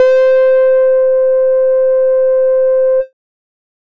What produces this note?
synthesizer bass